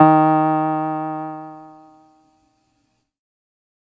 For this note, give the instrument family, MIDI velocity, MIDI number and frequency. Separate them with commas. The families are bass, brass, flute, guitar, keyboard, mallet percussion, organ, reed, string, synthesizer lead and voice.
keyboard, 50, 51, 155.6 Hz